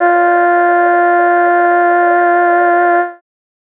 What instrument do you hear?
synthesizer voice